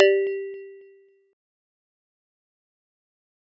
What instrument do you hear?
acoustic mallet percussion instrument